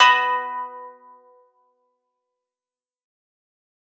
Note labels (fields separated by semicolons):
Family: guitar; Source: acoustic; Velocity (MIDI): 25; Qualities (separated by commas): fast decay